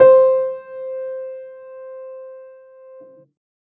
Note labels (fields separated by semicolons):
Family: keyboard; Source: acoustic; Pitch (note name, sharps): C5; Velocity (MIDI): 75; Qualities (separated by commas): reverb